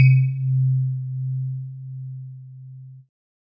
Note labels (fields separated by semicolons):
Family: keyboard; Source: electronic; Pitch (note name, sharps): C3; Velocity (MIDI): 100; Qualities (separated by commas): multiphonic